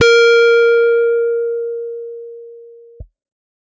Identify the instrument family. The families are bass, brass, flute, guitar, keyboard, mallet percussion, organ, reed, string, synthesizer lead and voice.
guitar